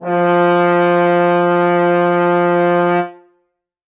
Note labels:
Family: brass; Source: acoustic; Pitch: F3; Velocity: 127; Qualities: reverb

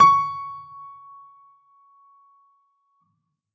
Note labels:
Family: keyboard; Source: acoustic; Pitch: C#6; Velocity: 127; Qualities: percussive, reverb

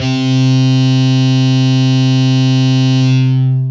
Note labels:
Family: guitar; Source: electronic; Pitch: C3; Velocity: 127; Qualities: bright, distorted, long release

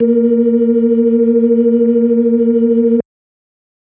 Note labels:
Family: organ; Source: electronic; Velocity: 100; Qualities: dark

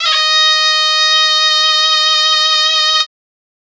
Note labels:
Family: reed; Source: acoustic; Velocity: 127; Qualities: reverb

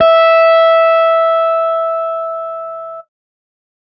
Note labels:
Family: guitar; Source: electronic; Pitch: E5; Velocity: 25; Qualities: distorted

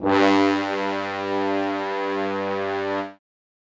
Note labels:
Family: brass; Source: acoustic; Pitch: G2; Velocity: 127; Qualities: bright, reverb

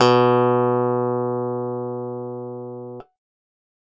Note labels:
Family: keyboard; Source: electronic; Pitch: B2; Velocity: 100

